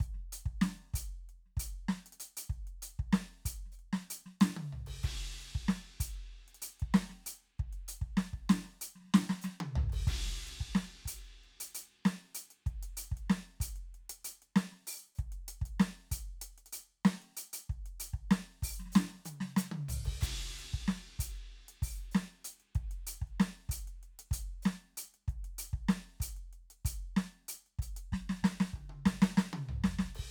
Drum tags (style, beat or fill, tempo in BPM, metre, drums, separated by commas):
rock, beat, 95 BPM, 4/4, crash, ride, closed hi-hat, open hi-hat, hi-hat pedal, snare, high tom, floor tom, kick